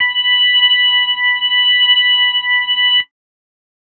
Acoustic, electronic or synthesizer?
electronic